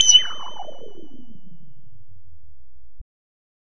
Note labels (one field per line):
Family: bass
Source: synthesizer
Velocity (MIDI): 100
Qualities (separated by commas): bright, distorted